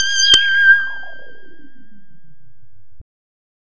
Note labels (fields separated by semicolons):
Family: bass; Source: synthesizer; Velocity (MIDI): 127; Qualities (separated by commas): bright, distorted